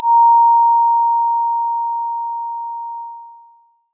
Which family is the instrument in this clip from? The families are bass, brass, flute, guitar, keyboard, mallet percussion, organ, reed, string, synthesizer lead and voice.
mallet percussion